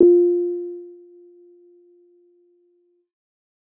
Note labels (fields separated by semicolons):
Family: keyboard; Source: electronic; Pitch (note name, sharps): F4; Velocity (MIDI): 50; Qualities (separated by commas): dark